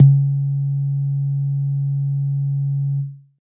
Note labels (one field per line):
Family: keyboard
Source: electronic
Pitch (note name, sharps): C#3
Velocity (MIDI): 127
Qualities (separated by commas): dark